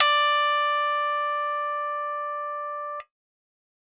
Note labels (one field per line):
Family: keyboard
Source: electronic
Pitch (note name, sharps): D5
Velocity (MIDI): 100